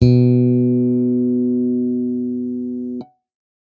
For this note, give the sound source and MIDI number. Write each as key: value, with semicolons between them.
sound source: electronic; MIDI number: 47